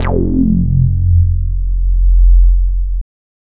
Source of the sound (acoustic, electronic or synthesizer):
synthesizer